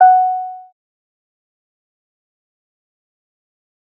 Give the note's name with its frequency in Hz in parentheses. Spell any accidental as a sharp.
F#5 (740 Hz)